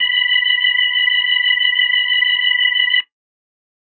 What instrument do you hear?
electronic organ